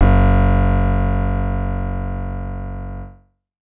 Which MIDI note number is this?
30